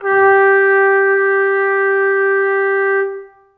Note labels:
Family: brass; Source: acoustic; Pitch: G4; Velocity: 50; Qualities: reverb

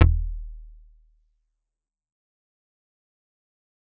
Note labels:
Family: guitar; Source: electronic; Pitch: D#1; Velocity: 50; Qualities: fast decay, percussive

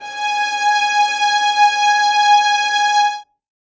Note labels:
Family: string; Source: acoustic; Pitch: G#5; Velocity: 50; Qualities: reverb

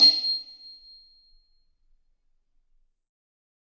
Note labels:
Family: mallet percussion; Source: acoustic; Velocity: 50; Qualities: bright, percussive, reverb

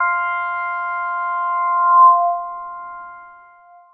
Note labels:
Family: synthesizer lead; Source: synthesizer; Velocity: 127; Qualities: long release

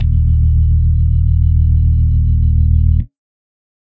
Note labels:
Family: organ; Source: electronic; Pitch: D#1; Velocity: 127; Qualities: dark, reverb

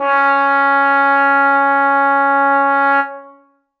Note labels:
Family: brass; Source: acoustic; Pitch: C#4; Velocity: 100; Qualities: reverb

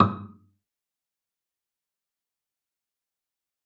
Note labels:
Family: string; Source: acoustic; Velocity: 25; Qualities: fast decay, percussive, reverb

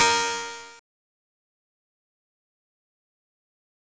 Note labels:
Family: guitar; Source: electronic; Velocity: 100; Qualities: bright, distorted, fast decay

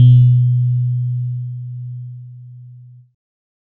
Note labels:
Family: keyboard; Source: electronic; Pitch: B2; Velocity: 50; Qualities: distorted

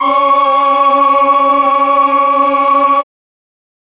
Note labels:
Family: voice; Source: electronic; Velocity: 127; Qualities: reverb

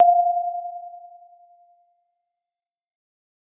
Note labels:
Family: mallet percussion; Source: acoustic; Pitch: F5; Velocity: 127; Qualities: fast decay

